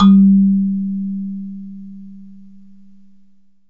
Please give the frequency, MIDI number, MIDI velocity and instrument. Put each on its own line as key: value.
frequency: 196 Hz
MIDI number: 55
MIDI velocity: 75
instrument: acoustic mallet percussion instrument